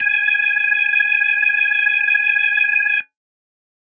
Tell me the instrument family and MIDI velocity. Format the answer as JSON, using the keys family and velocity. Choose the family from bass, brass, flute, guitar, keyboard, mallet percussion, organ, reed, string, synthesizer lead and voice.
{"family": "organ", "velocity": 75}